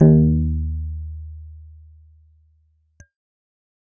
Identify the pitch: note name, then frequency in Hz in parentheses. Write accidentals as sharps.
D#2 (77.78 Hz)